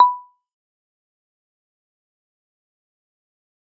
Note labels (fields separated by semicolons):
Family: mallet percussion; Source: acoustic; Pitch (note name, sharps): B5; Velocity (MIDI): 25; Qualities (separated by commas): dark, fast decay, percussive, reverb